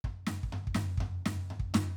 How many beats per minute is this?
120 BPM